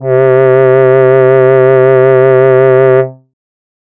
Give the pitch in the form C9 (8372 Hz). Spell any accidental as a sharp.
C3 (130.8 Hz)